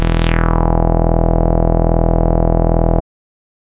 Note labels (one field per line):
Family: bass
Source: synthesizer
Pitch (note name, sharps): E1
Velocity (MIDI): 127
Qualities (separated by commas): distorted